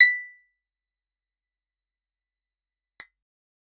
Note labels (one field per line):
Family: guitar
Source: acoustic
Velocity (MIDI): 127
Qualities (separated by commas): fast decay, percussive